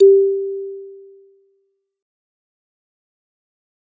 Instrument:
acoustic mallet percussion instrument